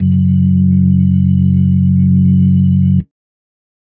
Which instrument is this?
electronic organ